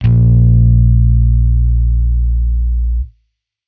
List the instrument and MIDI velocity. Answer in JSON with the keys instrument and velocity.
{"instrument": "electronic bass", "velocity": 75}